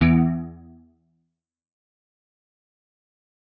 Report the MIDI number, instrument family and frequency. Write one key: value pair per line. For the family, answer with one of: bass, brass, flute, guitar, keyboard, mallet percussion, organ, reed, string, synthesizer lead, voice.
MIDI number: 40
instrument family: guitar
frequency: 82.41 Hz